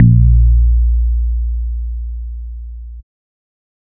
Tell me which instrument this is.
synthesizer bass